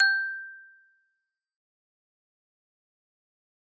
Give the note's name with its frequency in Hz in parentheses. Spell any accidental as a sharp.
G6 (1568 Hz)